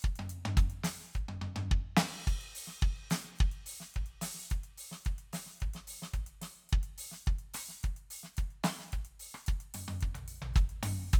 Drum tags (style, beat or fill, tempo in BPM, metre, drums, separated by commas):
calypso, beat, 108 BPM, 4/4, crash, closed hi-hat, open hi-hat, hi-hat pedal, snare, cross-stick, high tom, floor tom, kick